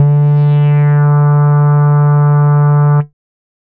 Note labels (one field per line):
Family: bass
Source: synthesizer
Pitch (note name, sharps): D3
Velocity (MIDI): 127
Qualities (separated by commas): distorted